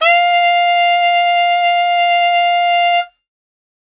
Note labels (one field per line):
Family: reed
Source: acoustic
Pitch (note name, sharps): F5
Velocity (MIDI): 100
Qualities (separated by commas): bright